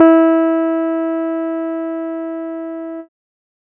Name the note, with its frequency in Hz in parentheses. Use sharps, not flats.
E4 (329.6 Hz)